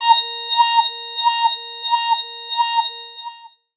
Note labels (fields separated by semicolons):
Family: voice; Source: synthesizer; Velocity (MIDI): 25; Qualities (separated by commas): long release, non-linear envelope, tempo-synced